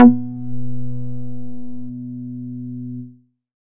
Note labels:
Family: bass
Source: synthesizer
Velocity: 50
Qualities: distorted

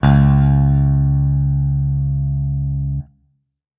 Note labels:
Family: guitar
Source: electronic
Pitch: C#2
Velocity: 100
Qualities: distorted

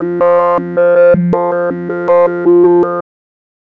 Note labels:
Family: bass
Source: synthesizer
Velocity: 127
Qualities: tempo-synced

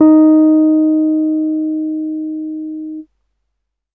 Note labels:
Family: keyboard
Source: electronic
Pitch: D#4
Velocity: 75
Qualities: dark

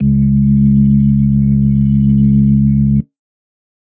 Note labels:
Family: organ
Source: electronic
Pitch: C#2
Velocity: 75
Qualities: dark

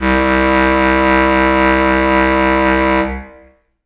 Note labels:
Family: reed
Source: acoustic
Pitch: C2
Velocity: 127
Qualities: long release, reverb

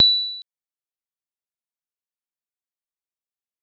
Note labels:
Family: mallet percussion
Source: acoustic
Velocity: 25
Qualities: bright, fast decay, percussive

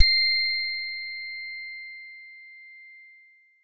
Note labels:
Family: guitar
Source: synthesizer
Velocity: 100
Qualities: bright

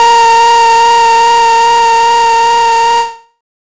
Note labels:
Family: bass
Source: synthesizer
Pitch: A#4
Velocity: 127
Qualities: bright, distorted, non-linear envelope

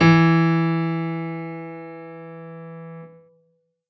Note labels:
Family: keyboard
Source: acoustic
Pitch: E3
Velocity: 127

